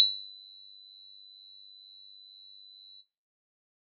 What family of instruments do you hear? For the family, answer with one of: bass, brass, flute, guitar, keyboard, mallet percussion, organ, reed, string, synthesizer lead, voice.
bass